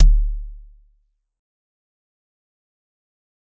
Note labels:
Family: mallet percussion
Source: acoustic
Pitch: D1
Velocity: 75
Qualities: fast decay, percussive

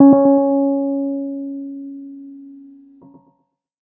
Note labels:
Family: keyboard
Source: electronic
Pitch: C#4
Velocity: 50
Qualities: dark, tempo-synced

